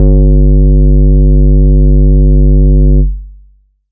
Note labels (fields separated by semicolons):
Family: bass; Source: synthesizer; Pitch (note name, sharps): G1; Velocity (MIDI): 25; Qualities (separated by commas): long release